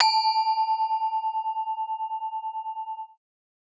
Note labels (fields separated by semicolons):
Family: mallet percussion; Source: acoustic; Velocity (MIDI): 25